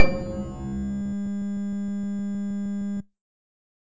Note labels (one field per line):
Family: bass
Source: synthesizer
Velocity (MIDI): 50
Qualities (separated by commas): distorted